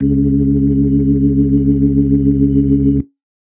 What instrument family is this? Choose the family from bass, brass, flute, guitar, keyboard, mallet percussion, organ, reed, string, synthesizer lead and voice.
organ